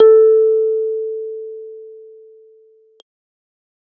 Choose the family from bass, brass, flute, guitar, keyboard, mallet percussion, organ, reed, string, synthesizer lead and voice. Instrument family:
keyboard